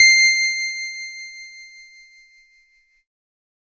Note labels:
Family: keyboard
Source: electronic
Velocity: 127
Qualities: bright, distorted

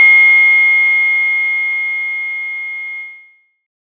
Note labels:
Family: bass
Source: synthesizer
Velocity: 25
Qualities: bright, distorted

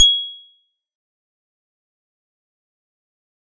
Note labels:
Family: mallet percussion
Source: acoustic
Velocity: 127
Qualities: bright, fast decay, percussive

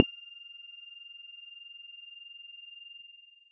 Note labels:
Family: mallet percussion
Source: electronic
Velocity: 50

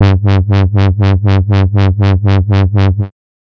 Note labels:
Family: bass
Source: synthesizer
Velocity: 25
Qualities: bright, distorted, tempo-synced

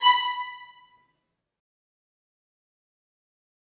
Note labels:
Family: string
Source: acoustic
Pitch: B5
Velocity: 75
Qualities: fast decay, reverb

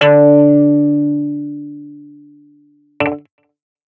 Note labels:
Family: guitar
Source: electronic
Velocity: 50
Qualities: distorted

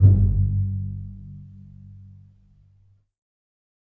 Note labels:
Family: string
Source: acoustic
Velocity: 75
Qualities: dark, reverb

